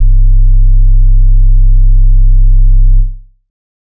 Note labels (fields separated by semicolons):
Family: bass; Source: synthesizer; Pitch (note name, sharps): C1; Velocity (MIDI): 100; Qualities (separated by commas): dark